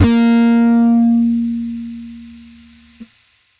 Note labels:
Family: bass; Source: electronic; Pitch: A#3; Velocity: 25; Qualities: bright, distorted

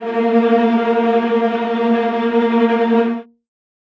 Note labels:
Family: string; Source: acoustic; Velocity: 50; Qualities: bright, non-linear envelope, reverb

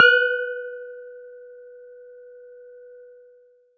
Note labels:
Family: mallet percussion; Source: acoustic; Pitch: B4; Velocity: 127

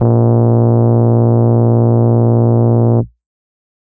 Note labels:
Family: organ; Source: electronic; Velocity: 127; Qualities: distorted

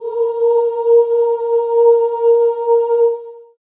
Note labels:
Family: voice; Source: acoustic; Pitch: A#4; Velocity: 25; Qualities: long release, reverb

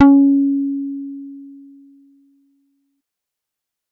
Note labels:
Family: bass; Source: synthesizer; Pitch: C#4; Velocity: 25

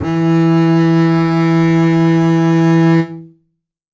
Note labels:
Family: string; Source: acoustic; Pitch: E3; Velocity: 75; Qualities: reverb

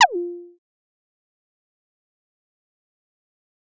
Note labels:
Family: bass; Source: synthesizer; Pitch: F4; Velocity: 127; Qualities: distorted, fast decay, percussive

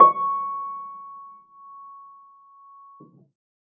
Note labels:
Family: keyboard; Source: acoustic; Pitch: C#6; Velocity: 50; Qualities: reverb

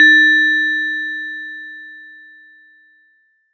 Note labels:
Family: mallet percussion; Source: acoustic; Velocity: 50

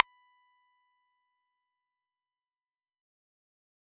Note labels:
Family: bass; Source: synthesizer; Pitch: B5; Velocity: 25; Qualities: fast decay, percussive

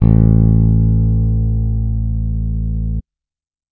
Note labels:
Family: bass; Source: electronic; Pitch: A1; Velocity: 75

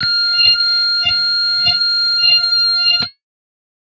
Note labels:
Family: guitar; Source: synthesizer; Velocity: 75; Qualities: bright, distorted

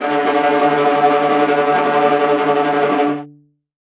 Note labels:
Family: string; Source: acoustic; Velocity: 100; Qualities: non-linear envelope, reverb

